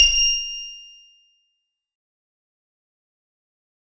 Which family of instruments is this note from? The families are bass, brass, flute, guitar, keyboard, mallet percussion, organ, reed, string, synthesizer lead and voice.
guitar